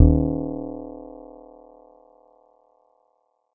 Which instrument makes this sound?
electronic keyboard